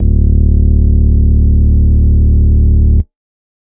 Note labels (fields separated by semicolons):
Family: organ; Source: electronic; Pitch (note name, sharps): D1; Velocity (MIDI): 127; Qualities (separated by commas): distorted